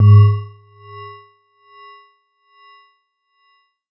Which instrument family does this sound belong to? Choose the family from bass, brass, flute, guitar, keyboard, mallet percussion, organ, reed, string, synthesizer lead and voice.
mallet percussion